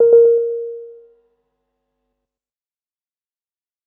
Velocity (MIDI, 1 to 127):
25